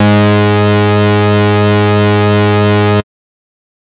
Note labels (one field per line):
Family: bass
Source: synthesizer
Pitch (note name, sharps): G#2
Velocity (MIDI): 25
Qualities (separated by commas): bright, distorted